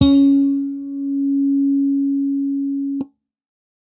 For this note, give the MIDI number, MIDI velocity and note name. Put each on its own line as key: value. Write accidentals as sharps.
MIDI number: 61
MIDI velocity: 100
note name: C#4